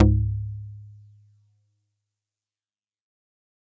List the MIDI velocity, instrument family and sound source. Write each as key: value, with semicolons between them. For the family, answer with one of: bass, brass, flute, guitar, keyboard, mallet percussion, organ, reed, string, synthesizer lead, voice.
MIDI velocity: 75; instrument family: mallet percussion; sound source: acoustic